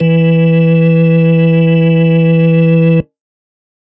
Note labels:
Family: organ; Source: electronic; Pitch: E3; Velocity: 50; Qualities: distorted

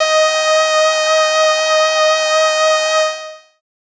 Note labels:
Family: voice; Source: synthesizer; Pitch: D#5; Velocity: 127; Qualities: bright

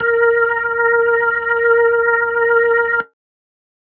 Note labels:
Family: organ; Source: electronic; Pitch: A#4; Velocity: 127

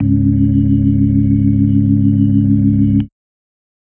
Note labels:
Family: organ; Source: electronic; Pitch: C#1; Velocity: 127

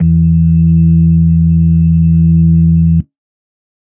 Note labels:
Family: organ; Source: electronic; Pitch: E2; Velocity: 25; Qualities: dark

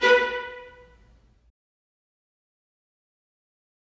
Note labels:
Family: string; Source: acoustic; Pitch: B4; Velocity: 75; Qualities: fast decay, percussive, reverb

